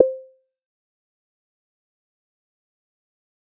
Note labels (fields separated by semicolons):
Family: bass; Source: synthesizer; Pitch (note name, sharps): C5; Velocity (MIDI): 75; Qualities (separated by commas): dark, fast decay, percussive